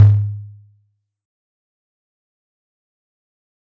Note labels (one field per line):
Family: mallet percussion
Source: acoustic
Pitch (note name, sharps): G#2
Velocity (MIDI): 75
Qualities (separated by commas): fast decay, percussive